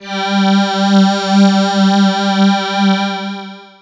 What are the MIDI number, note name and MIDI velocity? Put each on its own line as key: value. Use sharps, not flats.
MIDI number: 55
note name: G3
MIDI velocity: 25